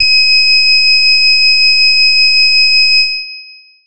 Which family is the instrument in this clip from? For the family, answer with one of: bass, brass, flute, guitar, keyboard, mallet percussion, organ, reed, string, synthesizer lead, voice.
keyboard